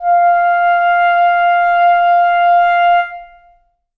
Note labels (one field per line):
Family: reed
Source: acoustic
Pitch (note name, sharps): F5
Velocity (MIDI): 50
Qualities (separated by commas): long release, reverb